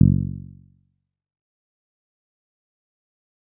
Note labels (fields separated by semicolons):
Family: bass; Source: synthesizer; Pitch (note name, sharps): F#1; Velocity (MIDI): 75; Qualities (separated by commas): dark, fast decay, percussive